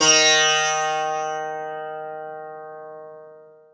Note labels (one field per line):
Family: guitar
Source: acoustic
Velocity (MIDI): 25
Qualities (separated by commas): bright, long release, multiphonic, reverb